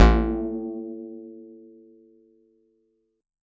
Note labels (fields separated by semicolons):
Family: guitar; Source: electronic; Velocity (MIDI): 75